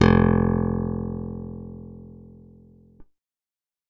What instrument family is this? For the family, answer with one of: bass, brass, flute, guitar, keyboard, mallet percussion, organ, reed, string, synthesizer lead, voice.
keyboard